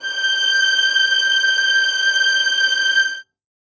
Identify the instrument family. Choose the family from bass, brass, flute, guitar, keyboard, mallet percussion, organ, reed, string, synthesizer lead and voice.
string